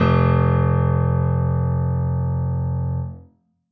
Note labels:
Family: keyboard; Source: acoustic; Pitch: F1; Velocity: 127; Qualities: bright

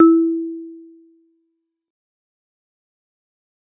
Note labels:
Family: mallet percussion; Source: acoustic; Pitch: E4; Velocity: 75; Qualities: dark, fast decay, reverb

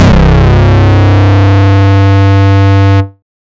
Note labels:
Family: bass; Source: synthesizer; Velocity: 100; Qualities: bright, distorted

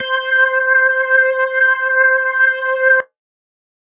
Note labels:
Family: organ; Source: electronic; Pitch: C5; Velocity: 100

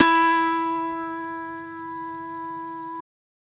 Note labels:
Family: keyboard; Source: electronic; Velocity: 127; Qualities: bright

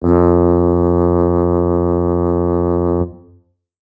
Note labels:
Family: brass; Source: acoustic; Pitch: F2; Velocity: 75

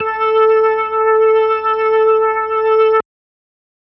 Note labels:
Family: organ; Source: electronic; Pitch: A4; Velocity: 127; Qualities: distorted

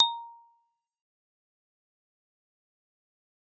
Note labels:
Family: mallet percussion; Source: acoustic; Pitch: A#5; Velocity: 75; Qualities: fast decay, percussive

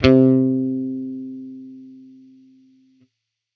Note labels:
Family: bass; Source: electronic; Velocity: 127

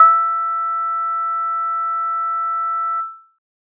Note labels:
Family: keyboard; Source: electronic; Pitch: E6; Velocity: 127

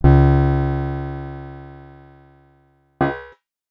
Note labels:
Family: guitar; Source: acoustic; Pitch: C#2; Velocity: 25; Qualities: distorted

